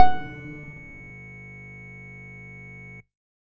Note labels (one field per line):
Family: bass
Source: synthesizer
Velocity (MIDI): 50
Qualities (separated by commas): distorted, percussive